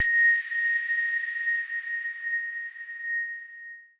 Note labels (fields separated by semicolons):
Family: mallet percussion; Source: electronic; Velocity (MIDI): 127; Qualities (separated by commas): bright, long release, non-linear envelope